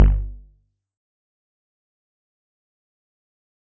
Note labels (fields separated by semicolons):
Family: bass; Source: synthesizer; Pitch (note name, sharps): G1; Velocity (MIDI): 127; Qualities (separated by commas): fast decay, percussive